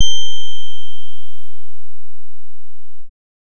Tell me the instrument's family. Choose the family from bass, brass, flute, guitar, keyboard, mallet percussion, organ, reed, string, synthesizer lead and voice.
bass